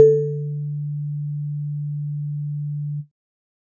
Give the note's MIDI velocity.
50